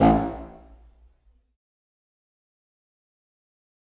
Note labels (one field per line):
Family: reed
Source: acoustic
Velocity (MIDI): 50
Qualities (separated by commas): fast decay, percussive, reverb